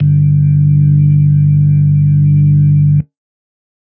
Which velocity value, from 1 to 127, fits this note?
75